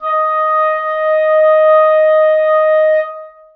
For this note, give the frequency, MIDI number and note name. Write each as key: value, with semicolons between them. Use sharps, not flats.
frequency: 622.3 Hz; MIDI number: 75; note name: D#5